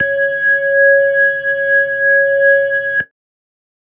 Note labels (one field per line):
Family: keyboard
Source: electronic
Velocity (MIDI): 127